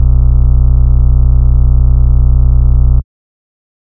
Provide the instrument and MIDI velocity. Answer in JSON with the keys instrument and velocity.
{"instrument": "synthesizer bass", "velocity": 100}